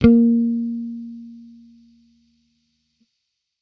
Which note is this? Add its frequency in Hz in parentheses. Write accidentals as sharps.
A#3 (233.1 Hz)